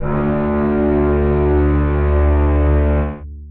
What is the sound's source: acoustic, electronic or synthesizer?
acoustic